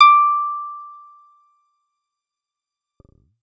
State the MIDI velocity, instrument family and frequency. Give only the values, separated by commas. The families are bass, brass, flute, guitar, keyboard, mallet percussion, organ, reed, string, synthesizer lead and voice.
100, bass, 1175 Hz